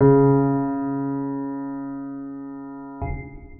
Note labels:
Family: organ; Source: electronic; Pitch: C#3; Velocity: 25; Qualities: long release, reverb

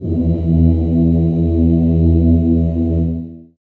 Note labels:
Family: voice; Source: acoustic; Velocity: 50; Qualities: dark, long release, reverb

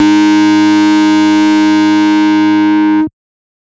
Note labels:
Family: bass; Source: synthesizer; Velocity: 50; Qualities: bright, distorted, multiphonic

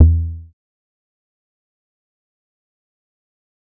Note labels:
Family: bass; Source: synthesizer; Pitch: E2; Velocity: 75; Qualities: dark, fast decay, percussive

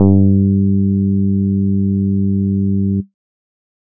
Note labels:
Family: bass; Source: synthesizer; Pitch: G2; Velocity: 75

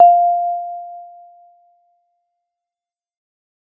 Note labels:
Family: mallet percussion; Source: acoustic; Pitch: F5; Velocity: 50; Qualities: fast decay

